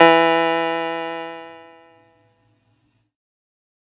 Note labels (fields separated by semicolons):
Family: keyboard; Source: electronic; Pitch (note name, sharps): E3; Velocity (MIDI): 75; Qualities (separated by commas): bright, distorted